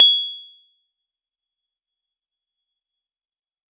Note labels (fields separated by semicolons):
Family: keyboard; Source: electronic; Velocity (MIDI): 75; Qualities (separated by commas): fast decay, percussive